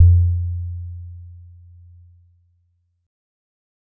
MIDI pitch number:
41